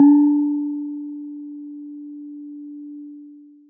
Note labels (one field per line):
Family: mallet percussion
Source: acoustic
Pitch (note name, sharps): D4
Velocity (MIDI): 25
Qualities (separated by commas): long release